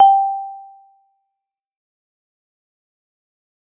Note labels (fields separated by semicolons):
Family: mallet percussion; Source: acoustic; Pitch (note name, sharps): G5; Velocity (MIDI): 100; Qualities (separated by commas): fast decay, percussive